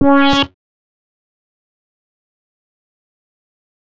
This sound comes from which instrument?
synthesizer bass